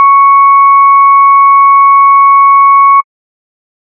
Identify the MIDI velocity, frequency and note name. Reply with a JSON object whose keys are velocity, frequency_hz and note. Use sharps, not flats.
{"velocity": 127, "frequency_hz": 1109, "note": "C#6"}